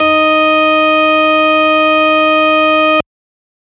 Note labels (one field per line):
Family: organ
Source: electronic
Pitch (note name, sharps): D#4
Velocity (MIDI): 25